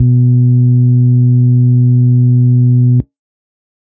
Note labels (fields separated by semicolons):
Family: organ; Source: electronic; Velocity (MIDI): 127; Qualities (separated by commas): distorted